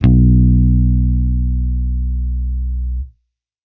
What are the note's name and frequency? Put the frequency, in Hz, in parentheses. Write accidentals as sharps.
B1 (61.74 Hz)